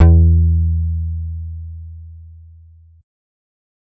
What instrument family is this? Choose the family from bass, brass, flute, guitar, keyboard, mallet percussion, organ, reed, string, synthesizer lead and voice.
bass